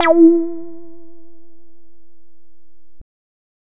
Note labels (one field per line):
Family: bass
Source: synthesizer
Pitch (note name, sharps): E4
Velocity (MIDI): 50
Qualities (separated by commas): distorted